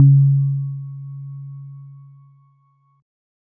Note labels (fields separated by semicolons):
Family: keyboard; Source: electronic; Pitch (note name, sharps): C#3; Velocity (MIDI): 25; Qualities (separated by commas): dark